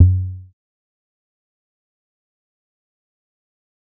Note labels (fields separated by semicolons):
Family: bass; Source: synthesizer; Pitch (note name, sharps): F#2; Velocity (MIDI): 50; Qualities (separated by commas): dark, fast decay, percussive